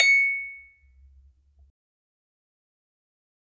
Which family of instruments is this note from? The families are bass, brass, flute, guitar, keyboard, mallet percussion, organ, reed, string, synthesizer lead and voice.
mallet percussion